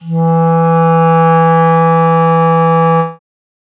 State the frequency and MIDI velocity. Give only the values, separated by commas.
164.8 Hz, 100